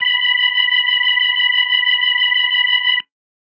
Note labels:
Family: organ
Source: electronic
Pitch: B5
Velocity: 25

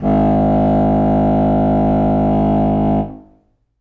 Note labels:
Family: reed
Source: acoustic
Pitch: G#1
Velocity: 25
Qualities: reverb

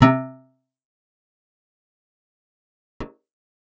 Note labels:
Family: guitar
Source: acoustic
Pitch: C3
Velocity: 75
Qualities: fast decay, percussive, reverb

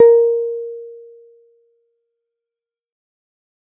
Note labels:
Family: keyboard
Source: electronic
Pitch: A#4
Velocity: 25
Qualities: fast decay

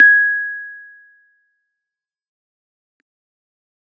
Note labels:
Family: keyboard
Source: electronic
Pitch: G#6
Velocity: 25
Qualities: fast decay

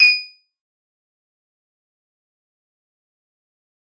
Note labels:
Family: guitar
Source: synthesizer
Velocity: 127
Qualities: bright, fast decay, percussive

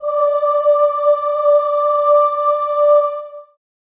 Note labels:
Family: voice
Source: acoustic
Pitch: D5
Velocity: 25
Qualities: long release, reverb

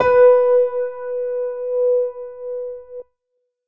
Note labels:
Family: keyboard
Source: electronic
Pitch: B4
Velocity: 75

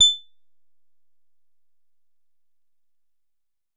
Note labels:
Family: guitar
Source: synthesizer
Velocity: 127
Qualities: bright, percussive

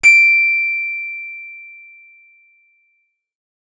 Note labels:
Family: guitar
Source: acoustic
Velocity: 50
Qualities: bright, distorted

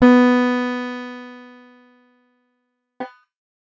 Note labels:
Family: guitar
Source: acoustic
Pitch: B3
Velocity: 50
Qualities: bright, distorted

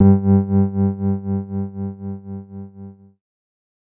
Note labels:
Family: keyboard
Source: electronic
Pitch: G2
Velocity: 127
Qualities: dark

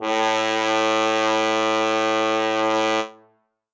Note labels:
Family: brass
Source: acoustic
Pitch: A2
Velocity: 127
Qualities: reverb

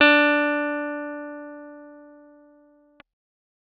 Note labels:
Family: keyboard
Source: electronic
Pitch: D4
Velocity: 100

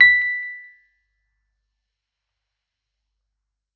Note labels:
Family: keyboard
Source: electronic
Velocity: 100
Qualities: fast decay, percussive

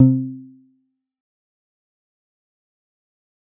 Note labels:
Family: guitar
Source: synthesizer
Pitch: C3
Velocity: 25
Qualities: dark, fast decay, percussive

